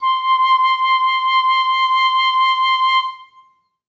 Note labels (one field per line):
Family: flute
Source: acoustic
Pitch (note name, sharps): C6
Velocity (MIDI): 25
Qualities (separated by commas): reverb